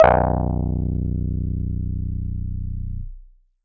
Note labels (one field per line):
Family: keyboard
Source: electronic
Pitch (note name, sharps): B0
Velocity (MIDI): 50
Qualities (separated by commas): distorted